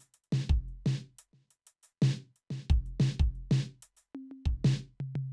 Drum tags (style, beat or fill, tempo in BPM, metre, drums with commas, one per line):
folk rock
beat
90 BPM
4/4
closed hi-hat, hi-hat pedal, snare, high tom, floor tom, kick